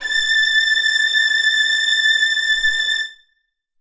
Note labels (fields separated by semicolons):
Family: string; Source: acoustic; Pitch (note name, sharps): A6; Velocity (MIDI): 100; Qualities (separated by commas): bright, reverb